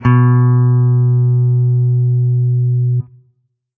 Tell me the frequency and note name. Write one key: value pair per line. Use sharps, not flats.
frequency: 123.5 Hz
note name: B2